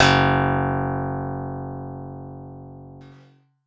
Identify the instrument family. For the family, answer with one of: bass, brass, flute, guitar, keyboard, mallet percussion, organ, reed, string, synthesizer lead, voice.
guitar